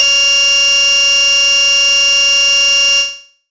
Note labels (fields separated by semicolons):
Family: bass; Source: synthesizer; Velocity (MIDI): 25; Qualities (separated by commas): bright, distorted